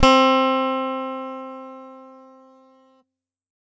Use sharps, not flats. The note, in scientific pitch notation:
C4